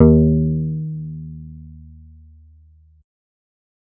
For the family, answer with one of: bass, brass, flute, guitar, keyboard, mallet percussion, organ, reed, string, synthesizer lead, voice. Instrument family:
bass